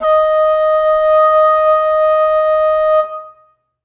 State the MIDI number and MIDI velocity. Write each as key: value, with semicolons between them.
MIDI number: 75; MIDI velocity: 100